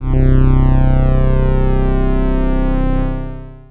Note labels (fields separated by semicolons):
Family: organ; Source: electronic; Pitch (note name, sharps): C1; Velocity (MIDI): 75; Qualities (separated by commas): distorted, long release